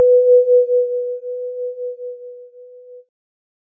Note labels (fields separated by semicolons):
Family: keyboard; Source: electronic; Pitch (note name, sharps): B4; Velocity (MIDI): 50; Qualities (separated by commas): multiphonic